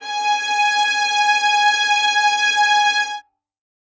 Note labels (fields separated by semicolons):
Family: string; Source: acoustic; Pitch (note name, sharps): G#5; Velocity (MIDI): 100; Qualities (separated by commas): reverb